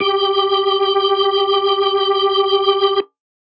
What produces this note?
electronic organ